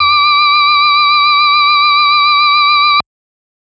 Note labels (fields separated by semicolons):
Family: organ; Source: electronic; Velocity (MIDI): 25; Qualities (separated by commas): bright, multiphonic